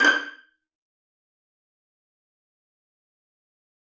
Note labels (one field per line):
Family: string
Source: acoustic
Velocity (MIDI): 100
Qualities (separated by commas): fast decay, percussive, reverb